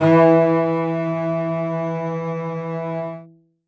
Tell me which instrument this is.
acoustic string instrument